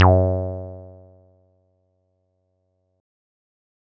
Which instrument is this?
synthesizer bass